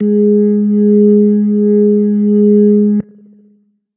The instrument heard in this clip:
electronic organ